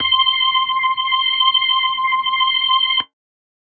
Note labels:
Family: organ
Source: electronic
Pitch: C6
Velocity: 127

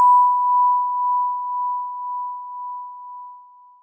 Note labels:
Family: mallet percussion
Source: acoustic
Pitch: B5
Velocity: 50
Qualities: bright, long release

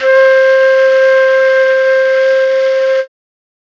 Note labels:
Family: flute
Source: acoustic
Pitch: C5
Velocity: 100

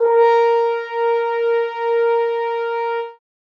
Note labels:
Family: brass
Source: acoustic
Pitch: A#4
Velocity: 75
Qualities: reverb

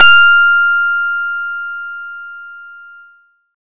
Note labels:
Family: guitar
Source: acoustic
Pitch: F6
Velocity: 75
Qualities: bright

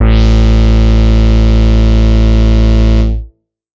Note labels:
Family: bass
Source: synthesizer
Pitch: A1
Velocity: 100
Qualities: distorted

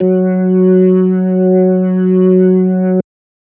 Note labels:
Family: organ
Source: electronic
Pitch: F#3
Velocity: 75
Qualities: distorted

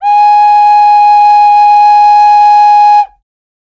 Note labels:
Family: flute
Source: acoustic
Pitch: G#5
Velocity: 25

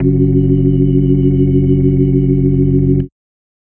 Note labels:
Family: organ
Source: electronic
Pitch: F#1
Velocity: 75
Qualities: dark

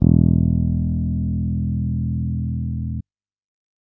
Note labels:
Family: bass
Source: electronic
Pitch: E1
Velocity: 75

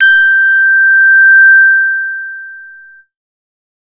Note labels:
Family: bass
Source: synthesizer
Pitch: G6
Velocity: 25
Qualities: distorted

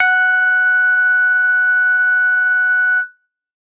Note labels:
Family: bass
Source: synthesizer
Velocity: 25

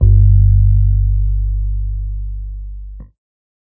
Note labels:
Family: keyboard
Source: electronic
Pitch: G1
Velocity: 25

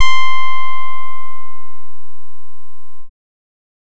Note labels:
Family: bass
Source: synthesizer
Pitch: C6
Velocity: 100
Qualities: distorted

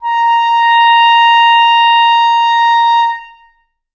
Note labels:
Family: reed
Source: acoustic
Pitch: A#5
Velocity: 127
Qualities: long release, reverb

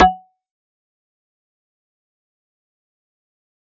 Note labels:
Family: mallet percussion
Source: electronic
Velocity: 100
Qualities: fast decay, percussive

